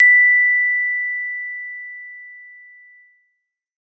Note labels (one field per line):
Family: mallet percussion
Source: acoustic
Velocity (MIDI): 127